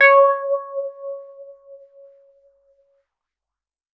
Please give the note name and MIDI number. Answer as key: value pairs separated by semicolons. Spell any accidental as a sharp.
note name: C#5; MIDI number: 73